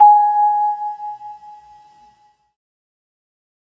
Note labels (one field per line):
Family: keyboard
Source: electronic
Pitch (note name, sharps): G#5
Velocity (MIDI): 127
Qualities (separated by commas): fast decay